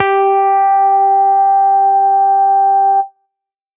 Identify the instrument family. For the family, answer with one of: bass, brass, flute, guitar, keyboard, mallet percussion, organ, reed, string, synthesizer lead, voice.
bass